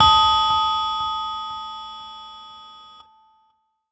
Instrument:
electronic keyboard